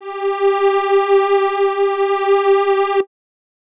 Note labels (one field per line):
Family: reed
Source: acoustic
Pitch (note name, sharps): G4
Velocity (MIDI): 25